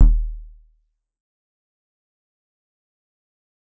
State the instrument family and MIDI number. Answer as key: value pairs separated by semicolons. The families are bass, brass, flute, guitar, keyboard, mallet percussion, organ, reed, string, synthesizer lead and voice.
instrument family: guitar; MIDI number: 27